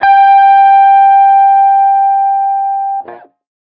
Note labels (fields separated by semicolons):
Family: guitar; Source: electronic; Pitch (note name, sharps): G5; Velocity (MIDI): 100; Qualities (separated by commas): distorted